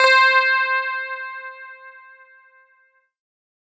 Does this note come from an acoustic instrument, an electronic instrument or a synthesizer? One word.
electronic